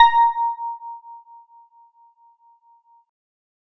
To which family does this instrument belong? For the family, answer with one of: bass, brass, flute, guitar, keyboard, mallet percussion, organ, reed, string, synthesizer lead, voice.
keyboard